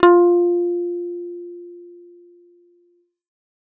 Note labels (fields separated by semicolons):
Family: bass; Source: synthesizer; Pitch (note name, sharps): F4; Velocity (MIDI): 50